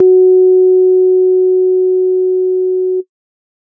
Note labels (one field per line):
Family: organ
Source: electronic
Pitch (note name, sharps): F#4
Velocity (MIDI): 50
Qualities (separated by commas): dark